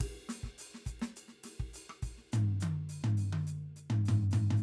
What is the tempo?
105 BPM